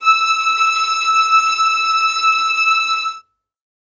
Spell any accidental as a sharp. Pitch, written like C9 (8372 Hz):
E6 (1319 Hz)